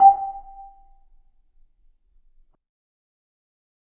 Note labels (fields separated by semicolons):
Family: mallet percussion; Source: acoustic; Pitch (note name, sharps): G5; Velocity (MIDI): 50; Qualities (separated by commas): fast decay, percussive, reverb